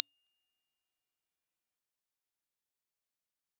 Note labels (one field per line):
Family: mallet percussion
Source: acoustic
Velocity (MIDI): 25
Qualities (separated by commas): bright, fast decay, percussive